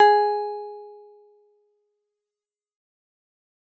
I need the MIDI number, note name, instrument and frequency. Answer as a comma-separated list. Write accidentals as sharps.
68, G#4, synthesizer guitar, 415.3 Hz